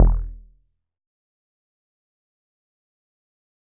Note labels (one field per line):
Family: bass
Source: synthesizer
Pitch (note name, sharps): E1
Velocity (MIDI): 127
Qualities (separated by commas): dark, fast decay, percussive